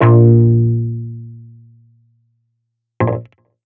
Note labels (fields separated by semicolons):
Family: guitar; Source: electronic; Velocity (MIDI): 25; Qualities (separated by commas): distorted